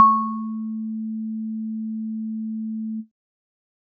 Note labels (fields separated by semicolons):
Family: keyboard; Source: electronic; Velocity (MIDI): 127